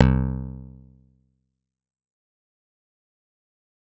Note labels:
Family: bass; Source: synthesizer; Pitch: C2; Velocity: 75; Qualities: fast decay

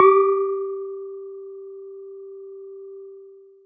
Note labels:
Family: mallet percussion; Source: acoustic; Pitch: G4; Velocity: 75

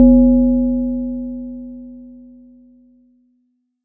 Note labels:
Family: mallet percussion; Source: acoustic; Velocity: 25

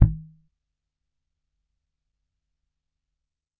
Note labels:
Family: bass; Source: electronic; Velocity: 25; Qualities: percussive

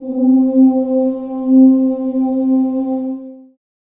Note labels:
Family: voice; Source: acoustic; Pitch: C4; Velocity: 127; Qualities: dark, long release, reverb

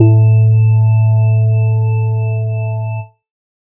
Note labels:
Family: organ; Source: electronic; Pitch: A2; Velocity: 100; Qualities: dark

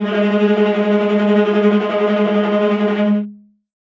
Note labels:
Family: string; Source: acoustic; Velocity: 100; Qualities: non-linear envelope, reverb

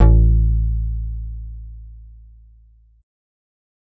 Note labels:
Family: bass; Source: synthesizer; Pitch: A1; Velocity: 75

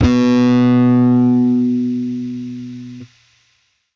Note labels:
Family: bass; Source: electronic; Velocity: 25; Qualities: bright, distorted

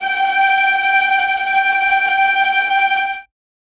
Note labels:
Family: string; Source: acoustic; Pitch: G5; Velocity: 75; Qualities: bright, non-linear envelope, reverb

